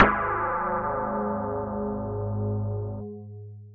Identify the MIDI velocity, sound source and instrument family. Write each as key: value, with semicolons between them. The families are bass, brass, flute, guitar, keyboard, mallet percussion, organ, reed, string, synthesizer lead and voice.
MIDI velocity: 100; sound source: electronic; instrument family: mallet percussion